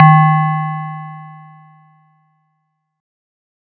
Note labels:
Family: mallet percussion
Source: acoustic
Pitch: D#3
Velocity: 50

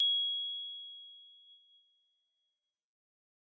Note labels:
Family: keyboard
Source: electronic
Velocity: 25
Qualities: bright

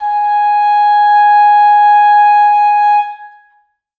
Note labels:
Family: reed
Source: acoustic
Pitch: G#5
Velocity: 25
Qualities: reverb

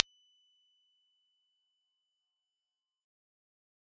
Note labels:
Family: bass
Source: synthesizer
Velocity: 50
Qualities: fast decay, percussive

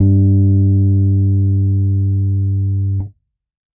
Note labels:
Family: keyboard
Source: electronic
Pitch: G2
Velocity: 50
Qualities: dark

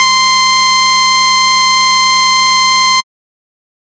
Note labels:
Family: bass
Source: synthesizer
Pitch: C6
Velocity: 25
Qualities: bright, distorted

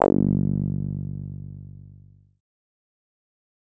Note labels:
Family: synthesizer lead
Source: synthesizer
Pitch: G1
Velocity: 75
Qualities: distorted, fast decay

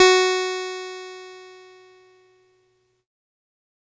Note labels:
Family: keyboard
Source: electronic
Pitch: F#4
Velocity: 100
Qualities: bright, distorted

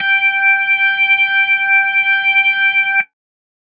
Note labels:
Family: organ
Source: electronic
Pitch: G5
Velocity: 75

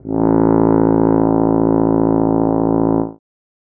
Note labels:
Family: brass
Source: acoustic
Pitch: A1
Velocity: 127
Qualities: dark

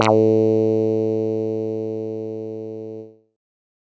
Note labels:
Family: bass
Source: synthesizer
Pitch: A2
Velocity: 127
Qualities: distorted

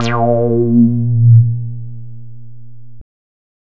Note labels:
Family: bass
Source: synthesizer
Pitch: A#2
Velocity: 75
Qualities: distorted

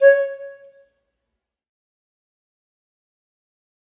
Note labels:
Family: reed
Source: acoustic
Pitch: C#5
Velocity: 25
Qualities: fast decay, percussive, reverb

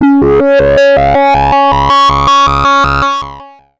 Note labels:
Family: bass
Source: synthesizer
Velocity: 100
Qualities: distorted, long release, multiphonic, tempo-synced

